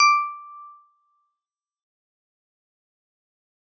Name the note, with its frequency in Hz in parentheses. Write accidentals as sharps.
D6 (1175 Hz)